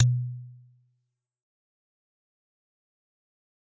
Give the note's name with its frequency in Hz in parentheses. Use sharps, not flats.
B2 (123.5 Hz)